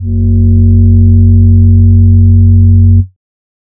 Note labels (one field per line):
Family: voice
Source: synthesizer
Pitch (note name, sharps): F#1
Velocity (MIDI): 75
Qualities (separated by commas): dark